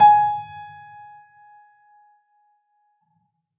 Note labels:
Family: keyboard; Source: acoustic; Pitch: G#5; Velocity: 100; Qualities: percussive, reverb

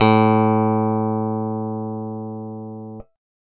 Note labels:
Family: keyboard; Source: electronic; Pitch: A2; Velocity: 50

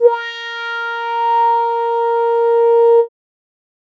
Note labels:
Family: keyboard; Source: synthesizer; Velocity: 75

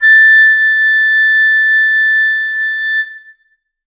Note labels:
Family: flute; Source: acoustic; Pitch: A6; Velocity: 127; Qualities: reverb

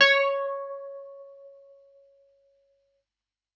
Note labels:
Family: keyboard; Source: electronic; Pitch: C#5; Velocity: 127

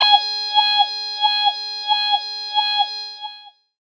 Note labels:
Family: voice; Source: synthesizer; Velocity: 127; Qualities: long release, non-linear envelope, tempo-synced

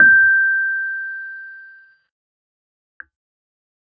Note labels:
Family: keyboard; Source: electronic; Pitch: G6; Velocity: 25; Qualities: fast decay

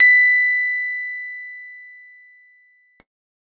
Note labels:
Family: keyboard; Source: electronic; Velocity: 127; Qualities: bright

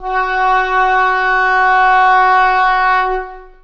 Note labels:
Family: reed; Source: acoustic; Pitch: F#4; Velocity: 50; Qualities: long release, reverb

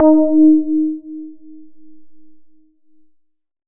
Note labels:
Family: synthesizer lead; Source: synthesizer; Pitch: D#4; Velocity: 25

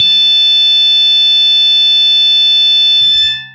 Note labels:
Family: guitar; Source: electronic; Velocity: 127; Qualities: bright, distorted, long release

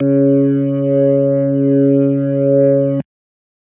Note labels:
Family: organ; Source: electronic; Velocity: 127

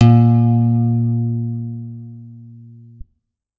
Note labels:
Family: guitar; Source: electronic; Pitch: A#2; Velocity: 100; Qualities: reverb

